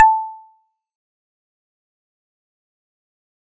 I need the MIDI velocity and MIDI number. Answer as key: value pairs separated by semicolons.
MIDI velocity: 127; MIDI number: 81